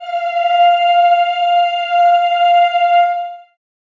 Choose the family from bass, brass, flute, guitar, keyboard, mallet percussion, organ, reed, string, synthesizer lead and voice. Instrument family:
voice